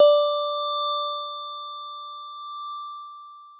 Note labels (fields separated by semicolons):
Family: mallet percussion; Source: acoustic; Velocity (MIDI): 127; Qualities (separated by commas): bright, long release